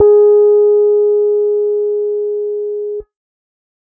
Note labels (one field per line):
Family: keyboard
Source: electronic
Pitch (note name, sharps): G#4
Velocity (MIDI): 75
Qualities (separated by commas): dark